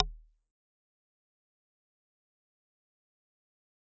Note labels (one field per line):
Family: mallet percussion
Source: acoustic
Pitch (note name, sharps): D#1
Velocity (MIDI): 50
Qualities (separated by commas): fast decay, percussive